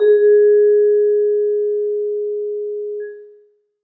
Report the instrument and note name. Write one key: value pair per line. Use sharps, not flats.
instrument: acoustic mallet percussion instrument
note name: G#4